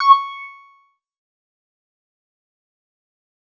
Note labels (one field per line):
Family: bass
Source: synthesizer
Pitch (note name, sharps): C#6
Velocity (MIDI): 25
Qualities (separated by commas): distorted, fast decay, percussive